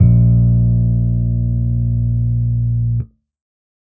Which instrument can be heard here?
electronic bass